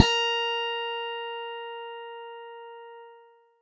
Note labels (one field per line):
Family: keyboard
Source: electronic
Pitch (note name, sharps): A#4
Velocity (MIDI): 75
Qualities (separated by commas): bright